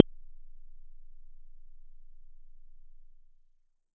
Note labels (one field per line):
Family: bass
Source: synthesizer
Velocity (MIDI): 100